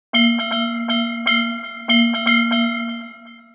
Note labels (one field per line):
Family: mallet percussion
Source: synthesizer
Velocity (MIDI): 25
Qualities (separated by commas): long release, multiphonic, tempo-synced